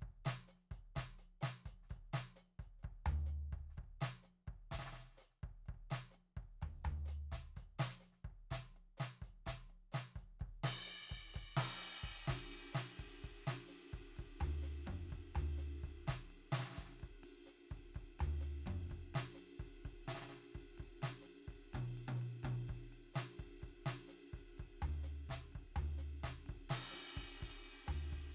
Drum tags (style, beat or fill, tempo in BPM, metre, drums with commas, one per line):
bossa nova
beat
127 BPM
4/4
crash, ride, closed hi-hat, open hi-hat, hi-hat pedal, snare, high tom, mid tom, floor tom, kick